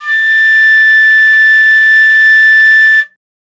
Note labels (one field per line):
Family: flute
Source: acoustic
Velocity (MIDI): 25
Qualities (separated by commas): bright